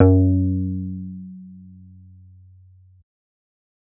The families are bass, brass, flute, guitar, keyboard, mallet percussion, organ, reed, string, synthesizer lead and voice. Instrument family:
bass